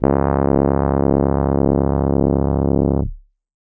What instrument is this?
electronic keyboard